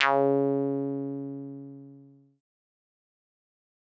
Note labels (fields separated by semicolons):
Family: synthesizer lead; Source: synthesizer; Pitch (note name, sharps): C#3; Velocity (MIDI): 127; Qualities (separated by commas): distorted, fast decay